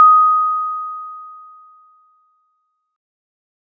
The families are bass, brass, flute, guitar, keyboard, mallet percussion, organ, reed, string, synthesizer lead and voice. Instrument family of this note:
mallet percussion